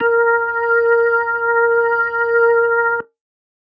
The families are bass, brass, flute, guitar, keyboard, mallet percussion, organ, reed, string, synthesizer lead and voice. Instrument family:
organ